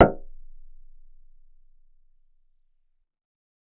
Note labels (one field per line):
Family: bass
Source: synthesizer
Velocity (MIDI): 25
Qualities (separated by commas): reverb